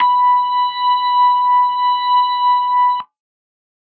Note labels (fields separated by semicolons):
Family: organ; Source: electronic; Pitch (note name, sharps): B5; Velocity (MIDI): 100